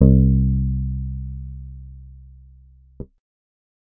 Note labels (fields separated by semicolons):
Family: bass; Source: synthesizer; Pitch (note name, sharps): C2; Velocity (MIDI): 75; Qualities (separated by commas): dark